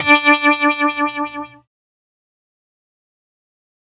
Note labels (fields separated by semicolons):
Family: keyboard; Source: synthesizer; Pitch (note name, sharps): D4; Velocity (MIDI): 127; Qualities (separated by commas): distorted, fast decay